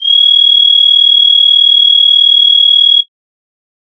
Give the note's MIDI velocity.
25